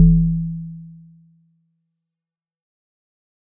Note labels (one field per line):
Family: mallet percussion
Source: acoustic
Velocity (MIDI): 127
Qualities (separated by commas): fast decay